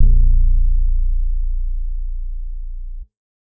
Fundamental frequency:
29.14 Hz